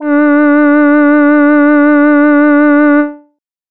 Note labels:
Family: voice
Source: synthesizer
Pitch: D4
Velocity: 50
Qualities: dark

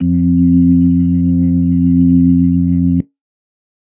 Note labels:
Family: organ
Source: electronic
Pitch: F2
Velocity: 100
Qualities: dark

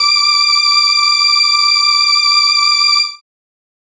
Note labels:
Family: keyboard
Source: synthesizer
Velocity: 127

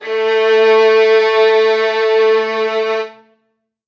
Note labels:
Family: string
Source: acoustic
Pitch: A3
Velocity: 75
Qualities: reverb

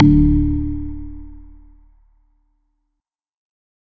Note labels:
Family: organ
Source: electronic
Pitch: D1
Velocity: 127

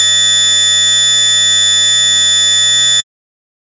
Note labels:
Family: bass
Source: synthesizer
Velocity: 127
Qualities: bright, distorted

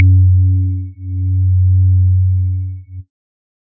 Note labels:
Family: organ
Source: electronic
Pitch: F#2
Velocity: 75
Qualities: dark

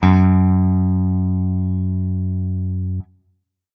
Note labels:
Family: guitar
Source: electronic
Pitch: F#2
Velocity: 100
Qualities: distorted

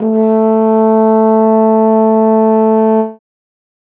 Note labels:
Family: brass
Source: acoustic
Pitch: A3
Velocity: 50

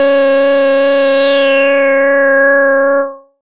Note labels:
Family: bass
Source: synthesizer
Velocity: 75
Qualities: bright, distorted, non-linear envelope

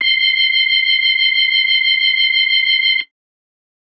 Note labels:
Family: organ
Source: electronic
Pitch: C6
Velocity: 25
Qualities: distorted

